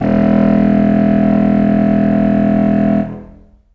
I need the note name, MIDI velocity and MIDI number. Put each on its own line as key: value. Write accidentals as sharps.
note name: E1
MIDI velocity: 100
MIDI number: 28